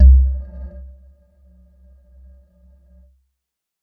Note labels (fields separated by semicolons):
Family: mallet percussion; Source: electronic; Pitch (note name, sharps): C2; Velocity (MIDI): 75; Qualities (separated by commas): dark, non-linear envelope, percussive